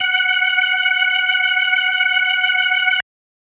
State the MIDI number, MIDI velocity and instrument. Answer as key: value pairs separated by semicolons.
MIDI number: 78; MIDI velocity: 75; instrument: electronic organ